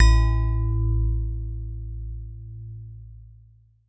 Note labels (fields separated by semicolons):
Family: mallet percussion; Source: acoustic; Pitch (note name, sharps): A1; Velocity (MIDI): 100